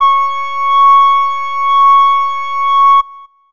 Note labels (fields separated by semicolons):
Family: flute; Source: acoustic; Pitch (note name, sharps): C#6; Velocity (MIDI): 100